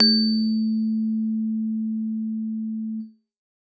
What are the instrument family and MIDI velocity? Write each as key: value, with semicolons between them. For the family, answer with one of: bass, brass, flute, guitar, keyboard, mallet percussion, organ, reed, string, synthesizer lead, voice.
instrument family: keyboard; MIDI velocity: 100